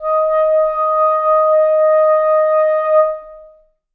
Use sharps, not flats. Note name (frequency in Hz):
D#5 (622.3 Hz)